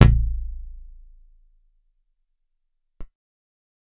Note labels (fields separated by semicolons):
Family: guitar; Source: acoustic; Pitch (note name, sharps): A0; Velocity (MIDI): 100; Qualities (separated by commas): dark